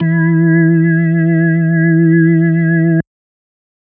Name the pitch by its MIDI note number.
52